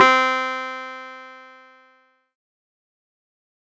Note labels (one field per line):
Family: keyboard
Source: electronic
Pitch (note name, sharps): C4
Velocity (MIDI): 75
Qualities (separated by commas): distorted, fast decay